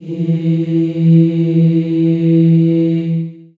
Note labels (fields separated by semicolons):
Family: voice; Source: acoustic; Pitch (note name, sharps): E3; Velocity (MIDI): 50; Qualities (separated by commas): long release, reverb